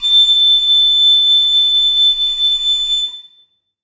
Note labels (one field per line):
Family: flute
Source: acoustic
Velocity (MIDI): 100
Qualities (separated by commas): bright, reverb